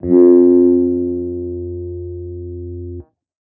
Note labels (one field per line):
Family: guitar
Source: electronic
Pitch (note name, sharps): F2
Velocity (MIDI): 50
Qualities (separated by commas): non-linear envelope